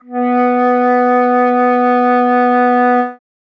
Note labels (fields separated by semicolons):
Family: flute; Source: acoustic; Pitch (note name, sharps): B3; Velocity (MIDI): 100